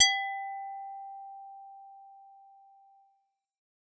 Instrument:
synthesizer bass